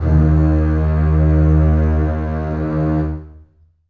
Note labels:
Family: string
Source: acoustic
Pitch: D#2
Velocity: 127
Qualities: long release, reverb

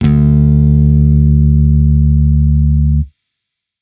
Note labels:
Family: bass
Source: electronic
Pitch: D2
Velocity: 25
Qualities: distorted

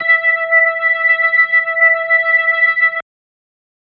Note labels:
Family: organ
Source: electronic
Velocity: 50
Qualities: distorted

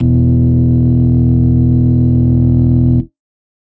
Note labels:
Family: organ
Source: electronic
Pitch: E1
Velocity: 127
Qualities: distorted

